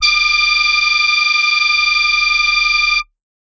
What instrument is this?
synthesizer voice